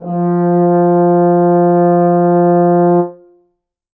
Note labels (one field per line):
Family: brass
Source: acoustic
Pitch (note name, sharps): F3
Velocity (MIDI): 75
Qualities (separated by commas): dark, reverb